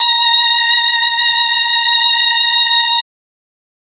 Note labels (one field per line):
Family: string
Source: electronic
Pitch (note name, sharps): A#5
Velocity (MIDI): 127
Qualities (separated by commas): bright, distorted, reverb